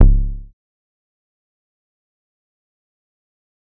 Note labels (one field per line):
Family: bass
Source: synthesizer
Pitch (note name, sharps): C#1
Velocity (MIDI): 100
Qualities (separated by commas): dark, fast decay, percussive